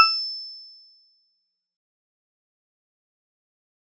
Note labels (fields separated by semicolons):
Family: mallet percussion; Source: acoustic; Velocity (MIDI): 127; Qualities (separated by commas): bright, fast decay, percussive